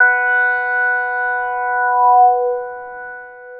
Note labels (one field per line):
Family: synthesizer lead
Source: synthesizer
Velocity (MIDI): 25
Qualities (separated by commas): long release